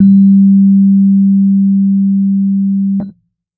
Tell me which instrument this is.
electronic keyboard